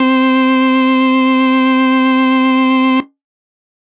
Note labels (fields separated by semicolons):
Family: organ; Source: electronic; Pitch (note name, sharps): C4; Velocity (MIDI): 50; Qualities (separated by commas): distorted